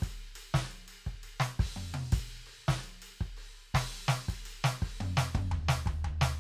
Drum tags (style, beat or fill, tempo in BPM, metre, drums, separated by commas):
rock shuffle, beat, 112 BPM, 4/4, crash, hi-hat pedal, snare, high tom, mid tom, floor tom, kick